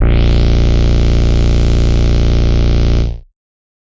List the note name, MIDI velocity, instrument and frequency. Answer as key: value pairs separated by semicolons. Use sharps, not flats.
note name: A#0; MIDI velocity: 75; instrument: synthesizer bass; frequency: 29.14 Hz